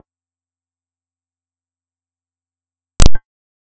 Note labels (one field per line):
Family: bass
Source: synthesizer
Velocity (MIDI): 50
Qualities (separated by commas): percussive, reverb